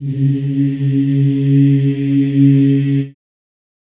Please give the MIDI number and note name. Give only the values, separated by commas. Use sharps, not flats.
49, C#3